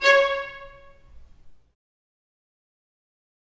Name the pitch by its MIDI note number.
73